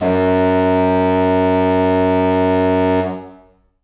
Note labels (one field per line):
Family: reed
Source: acoustic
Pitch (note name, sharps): F#2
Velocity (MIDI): 127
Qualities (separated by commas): distorted, reverb